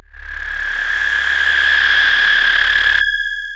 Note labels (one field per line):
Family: voice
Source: synthesizer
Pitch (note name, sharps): C#1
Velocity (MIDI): 100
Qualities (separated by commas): distorted, long release